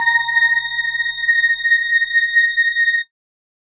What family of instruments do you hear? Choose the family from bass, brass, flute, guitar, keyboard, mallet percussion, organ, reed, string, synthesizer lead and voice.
mallet percussion